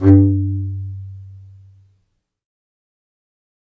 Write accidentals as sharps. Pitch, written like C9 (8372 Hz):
G2 (98 Hz)